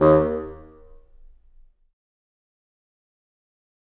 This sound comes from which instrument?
acoustic reed instrument